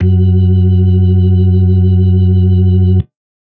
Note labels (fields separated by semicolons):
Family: organ; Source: electronic; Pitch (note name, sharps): F#2; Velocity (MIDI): 100; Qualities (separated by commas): dark